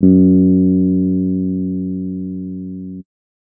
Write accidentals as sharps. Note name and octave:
F#2